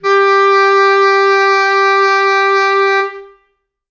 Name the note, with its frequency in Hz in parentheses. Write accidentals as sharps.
G4 (392 Hz)